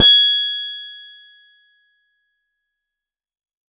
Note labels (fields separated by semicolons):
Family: keyboard; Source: electronic; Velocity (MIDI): 25